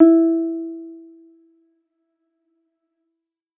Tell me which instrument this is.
electronic keyboard